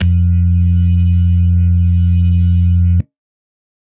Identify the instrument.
electronic organ